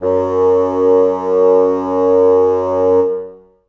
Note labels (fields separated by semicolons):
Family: reed; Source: acoustic; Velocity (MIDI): 127; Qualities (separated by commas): reverb